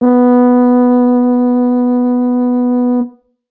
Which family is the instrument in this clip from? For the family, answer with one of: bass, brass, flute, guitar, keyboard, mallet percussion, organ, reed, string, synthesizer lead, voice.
brass